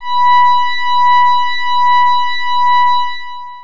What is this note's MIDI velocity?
127